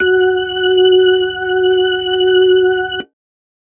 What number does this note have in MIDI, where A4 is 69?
66